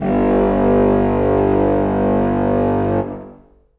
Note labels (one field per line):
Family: reed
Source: acoustic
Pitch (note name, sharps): G1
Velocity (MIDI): 100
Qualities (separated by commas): reverb